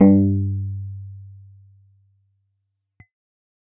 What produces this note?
electronic keyboard